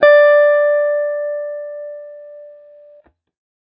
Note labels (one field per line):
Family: guitar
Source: electronic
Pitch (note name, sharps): D5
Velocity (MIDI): 100